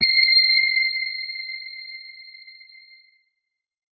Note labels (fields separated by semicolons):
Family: guitar; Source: electronic; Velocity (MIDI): 25